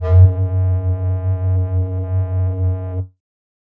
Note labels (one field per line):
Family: flute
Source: synthesizer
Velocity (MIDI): 25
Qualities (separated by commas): distorted